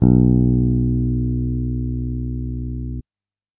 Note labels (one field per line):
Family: bass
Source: electronic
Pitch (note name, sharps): B1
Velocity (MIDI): 50